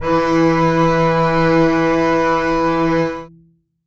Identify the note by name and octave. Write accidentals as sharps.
E3